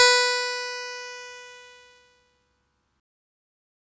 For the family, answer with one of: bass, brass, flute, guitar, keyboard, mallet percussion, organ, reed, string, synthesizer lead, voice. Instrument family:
keyboard